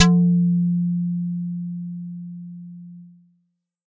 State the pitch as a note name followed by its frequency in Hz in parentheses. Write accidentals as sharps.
F3 (174.6 Hz)